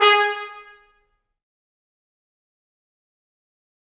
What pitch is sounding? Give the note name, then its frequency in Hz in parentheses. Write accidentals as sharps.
G#4 (415.3 Hz)